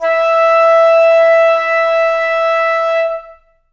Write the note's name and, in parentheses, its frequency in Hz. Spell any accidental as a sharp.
E5 (659.3 Hz)